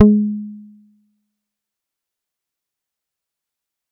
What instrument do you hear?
synthesizer bass